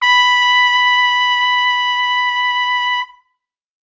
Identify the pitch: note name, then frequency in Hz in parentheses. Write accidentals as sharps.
B5 (987.8 Hz)